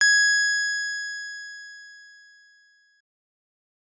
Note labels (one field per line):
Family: keyboard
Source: electronic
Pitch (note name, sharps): G#6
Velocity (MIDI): 100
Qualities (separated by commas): bright